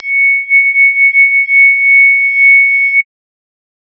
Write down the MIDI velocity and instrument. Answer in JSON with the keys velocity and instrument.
{"velocity": 25, "instrument": "synthesizer mallet percussion instrument"}